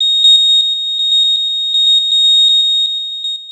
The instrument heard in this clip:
synthesizer lead